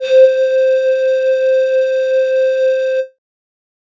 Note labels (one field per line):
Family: flute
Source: synthesizer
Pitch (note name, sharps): C5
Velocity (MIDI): 75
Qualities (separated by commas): distorted